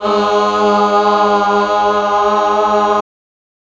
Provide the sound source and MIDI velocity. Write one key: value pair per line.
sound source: electronic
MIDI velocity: 127